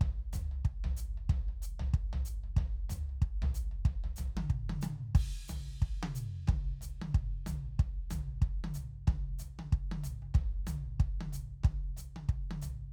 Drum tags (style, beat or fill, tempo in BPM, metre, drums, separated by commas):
swing, beat, 185 BPM, 4/4, crash, hi-hat pedal, high tom, floor tom, kick